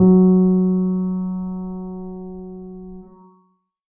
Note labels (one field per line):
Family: keyboard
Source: acoustic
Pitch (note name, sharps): F#3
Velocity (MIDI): 25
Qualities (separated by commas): dark, reverb